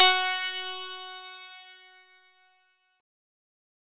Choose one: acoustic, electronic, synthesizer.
synthesizer